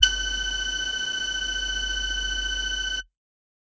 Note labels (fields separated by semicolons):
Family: voice; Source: synthesizer; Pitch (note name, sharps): F#6; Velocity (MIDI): 50; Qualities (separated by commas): multiphonic